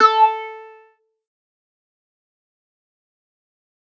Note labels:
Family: bass; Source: synthesizer; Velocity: 25; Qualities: distorted, fast decay, percussive

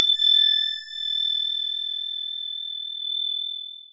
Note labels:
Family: mallet percussion; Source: electronic; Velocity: 100; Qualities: bright, distorted, long release, non-linear envelope

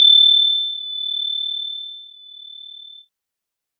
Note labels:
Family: keyboard; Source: electronic; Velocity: 127; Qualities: bright, multiphonic

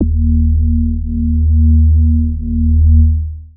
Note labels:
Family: bass; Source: synthesizer; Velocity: 25; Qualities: dark, long release, multiphonic

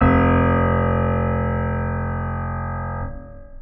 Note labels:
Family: organ; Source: electronic; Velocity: 75; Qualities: long release, reverb

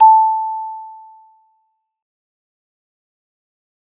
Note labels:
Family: mallet percussion; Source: acoustic; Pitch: A5; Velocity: 100; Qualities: fast decay

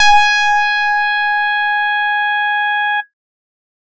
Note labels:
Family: bass; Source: synthesizer; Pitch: G#5; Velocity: 127; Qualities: bright, distorted

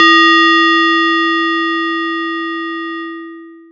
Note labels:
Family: mallet percussion; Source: acoustic; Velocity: 50; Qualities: distorted, long release

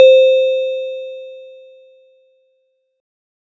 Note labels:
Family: mallet percussion; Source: acoustic; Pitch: C5; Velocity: 25

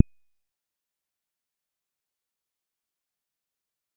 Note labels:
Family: bass; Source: synthesizer; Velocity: 25; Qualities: fast decay, percussive

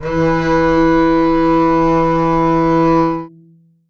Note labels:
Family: string; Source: acoustic; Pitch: E3; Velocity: 25; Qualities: long release, reverb

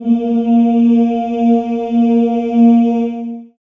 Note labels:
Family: voice; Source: acoustic; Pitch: A#3; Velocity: 50; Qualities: dark, long release, reverb

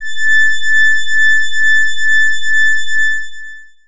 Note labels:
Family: organ; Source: electronic; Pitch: A6; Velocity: 100; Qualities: distorted, long release

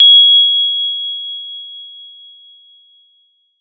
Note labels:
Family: mallet percussion; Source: acoustic; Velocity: 75; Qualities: bright

